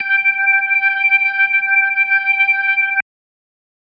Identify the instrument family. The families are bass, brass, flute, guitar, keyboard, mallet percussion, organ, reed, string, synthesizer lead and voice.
organ